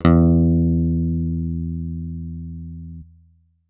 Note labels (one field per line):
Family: guitar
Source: electronic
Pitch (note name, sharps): E2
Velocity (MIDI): 100